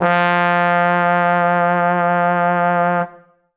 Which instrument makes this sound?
acoustic brass instrument